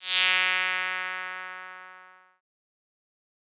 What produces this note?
synthesizer bass